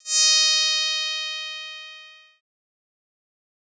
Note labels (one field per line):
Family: bass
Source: synthesizer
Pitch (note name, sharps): D#5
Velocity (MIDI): 75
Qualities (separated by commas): bright, distorted, fast decay